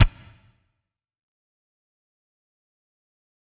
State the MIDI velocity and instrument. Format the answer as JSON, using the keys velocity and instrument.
{"velocity": 127, "instrument": "electronic guitar"}